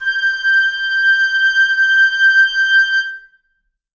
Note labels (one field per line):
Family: reed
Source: acoustic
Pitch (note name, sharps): G6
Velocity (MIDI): 50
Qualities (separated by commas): reverb